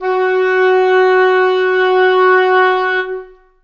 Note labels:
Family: reed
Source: acoustic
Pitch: F#4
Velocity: 75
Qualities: reverb

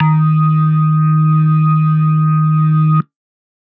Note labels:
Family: organ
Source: electronic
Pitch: D#3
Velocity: 50

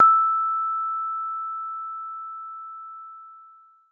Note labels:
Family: mallet percussion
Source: acoustic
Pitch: E6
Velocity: 127

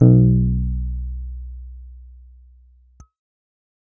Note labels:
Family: keyboard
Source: electronic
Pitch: B1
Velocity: 100

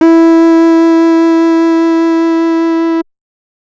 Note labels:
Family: bass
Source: synthesizer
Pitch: E4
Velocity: 127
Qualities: distorted

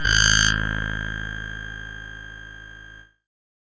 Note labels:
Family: keyboard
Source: synthesizer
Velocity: 127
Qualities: bright, distorted

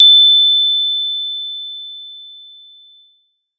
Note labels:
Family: mallet percussion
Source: acoustic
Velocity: 127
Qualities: bright

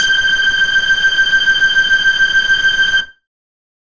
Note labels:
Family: bass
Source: synthesizer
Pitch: G6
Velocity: 100

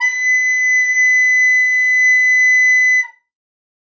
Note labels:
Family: flute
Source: acoustic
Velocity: 127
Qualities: bright

